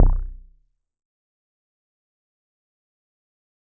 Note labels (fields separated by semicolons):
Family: bass; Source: synthesizer; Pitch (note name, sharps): B0; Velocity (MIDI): 127; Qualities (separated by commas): dark, fast decay, percussive